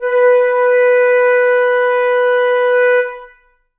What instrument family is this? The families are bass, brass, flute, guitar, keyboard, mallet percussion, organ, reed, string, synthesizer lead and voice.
flute